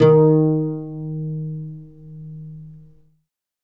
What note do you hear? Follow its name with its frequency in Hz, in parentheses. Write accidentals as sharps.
D#3 (155.6 Hz)